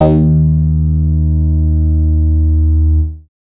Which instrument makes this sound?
synthesizer bass